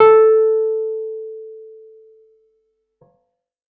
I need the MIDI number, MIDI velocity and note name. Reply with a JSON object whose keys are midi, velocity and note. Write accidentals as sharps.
{"midi": 69, "velocity": 100, "note": "A4"}